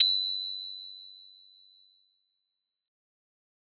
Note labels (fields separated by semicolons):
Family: mallet percussion; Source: acoustic; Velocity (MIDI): 50; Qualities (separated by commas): bright